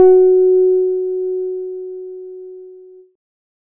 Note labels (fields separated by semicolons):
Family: keyboard; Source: electronic; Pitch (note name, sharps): F#4; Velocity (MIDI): 50; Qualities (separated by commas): distorted